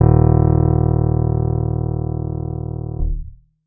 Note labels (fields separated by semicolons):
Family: guitar; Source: electronic; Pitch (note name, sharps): D#1; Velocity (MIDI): 50; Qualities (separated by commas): reverb